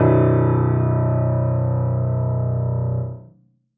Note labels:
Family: keyboard; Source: acoustic; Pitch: B0; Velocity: 100

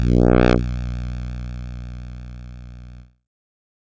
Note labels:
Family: keyboard; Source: synthesizer; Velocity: 75; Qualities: bright, distorted

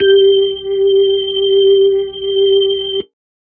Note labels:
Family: organ; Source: electronic; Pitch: G4; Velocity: 100

